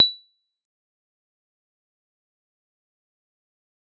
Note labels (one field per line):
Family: mallet percussion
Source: electronic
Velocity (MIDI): 50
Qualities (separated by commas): bright, fast decay, percussive